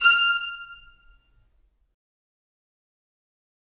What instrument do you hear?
acoustic string instrument